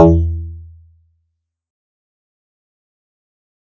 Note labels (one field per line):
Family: guitar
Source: synthesizer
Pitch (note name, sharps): E2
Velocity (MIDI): 127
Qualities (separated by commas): dark, fast decay, percussive